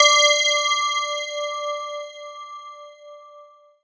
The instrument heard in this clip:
electronic mallet percussion instrument